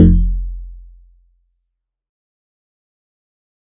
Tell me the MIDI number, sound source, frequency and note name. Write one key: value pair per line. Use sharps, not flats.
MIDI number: 29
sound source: synthesizer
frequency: 43.65 Hz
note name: F1